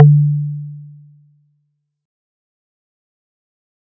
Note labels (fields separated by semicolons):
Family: mallet percussion; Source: acoustic; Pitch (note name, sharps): D3; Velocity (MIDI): 25; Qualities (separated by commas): dark, fast decay